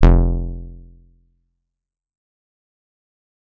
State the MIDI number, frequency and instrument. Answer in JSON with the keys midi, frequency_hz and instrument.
{"midi": 29, "frequency_hz": 43.65, "instrument": "electronic guitar"}